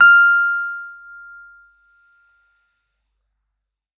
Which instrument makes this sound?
electronic keyboard